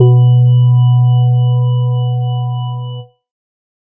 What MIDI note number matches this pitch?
47